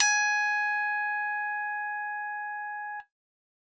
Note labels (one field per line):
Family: keyboard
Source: electronic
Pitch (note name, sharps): G#5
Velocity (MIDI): 100